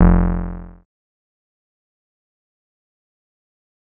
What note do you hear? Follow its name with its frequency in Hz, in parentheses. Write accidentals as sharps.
F1 (43.65 Hz)